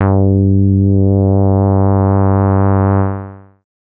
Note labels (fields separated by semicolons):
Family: bass; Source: synthesizer; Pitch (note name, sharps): G2; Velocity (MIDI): 100; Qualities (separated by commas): distorted, long release